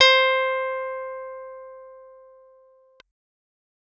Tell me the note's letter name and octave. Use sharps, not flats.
C5